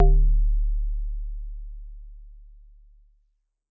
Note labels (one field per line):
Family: mallet percussion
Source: acoustic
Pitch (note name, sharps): D1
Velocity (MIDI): 50